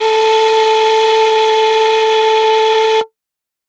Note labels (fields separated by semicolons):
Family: flute; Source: acoustic; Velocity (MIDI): 25